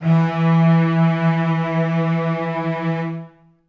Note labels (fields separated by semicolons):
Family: string; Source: acoustic; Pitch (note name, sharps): E3; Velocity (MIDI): 100; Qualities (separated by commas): reverb